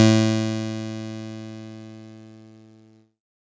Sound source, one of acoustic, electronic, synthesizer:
electronic